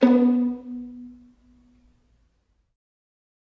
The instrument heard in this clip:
acoustic string instrument